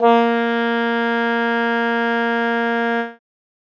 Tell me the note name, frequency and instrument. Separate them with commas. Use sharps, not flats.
A#3, 233.1 Hz, acoustic reed instrument